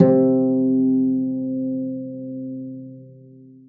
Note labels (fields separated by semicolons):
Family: string; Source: acoustic; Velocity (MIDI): 25; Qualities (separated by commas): long release, reverb